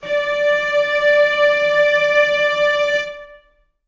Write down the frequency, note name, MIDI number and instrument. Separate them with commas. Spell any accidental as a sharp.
587.3 Hz, D5, 74, acoustic string instrument